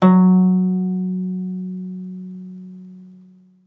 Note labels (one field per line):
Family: guitar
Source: acoustic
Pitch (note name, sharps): F#3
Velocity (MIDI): 50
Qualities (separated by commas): reverb